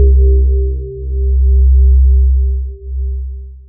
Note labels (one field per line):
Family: voice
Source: synthesizer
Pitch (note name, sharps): C2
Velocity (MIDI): 50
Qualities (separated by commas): dark, long release